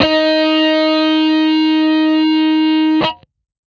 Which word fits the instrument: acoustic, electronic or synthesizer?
electronic